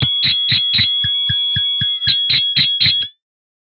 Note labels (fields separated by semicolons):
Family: guitar; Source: synthesizer; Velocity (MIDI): 127